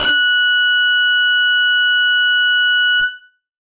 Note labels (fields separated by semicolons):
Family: guitar; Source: electronic; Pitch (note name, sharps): F#6; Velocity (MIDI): 50; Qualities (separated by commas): distorted